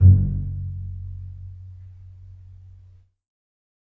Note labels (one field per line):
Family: string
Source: acoustic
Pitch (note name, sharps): F#1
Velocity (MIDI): 25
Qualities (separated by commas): dark, reverb